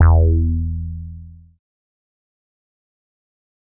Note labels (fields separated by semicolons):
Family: bass; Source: synthesizer; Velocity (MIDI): 25; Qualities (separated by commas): distorted, fast decay